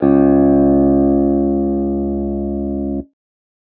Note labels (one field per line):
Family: guitar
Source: electronic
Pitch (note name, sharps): C#2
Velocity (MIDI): 50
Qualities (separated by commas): distorted